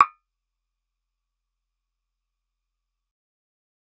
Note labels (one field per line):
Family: bass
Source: synthesizer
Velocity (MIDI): 50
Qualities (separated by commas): fast decay, percussive